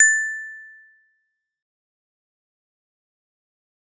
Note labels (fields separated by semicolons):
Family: mallet percussion; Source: acoustic; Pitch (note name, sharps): A6; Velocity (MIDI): 100; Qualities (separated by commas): fast decay, percussive